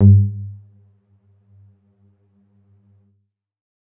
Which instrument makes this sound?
electronic keyboard